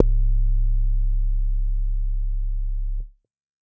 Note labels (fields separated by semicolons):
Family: bass; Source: synthesizer; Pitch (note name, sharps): C#1; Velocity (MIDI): 75; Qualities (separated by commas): dark, distorted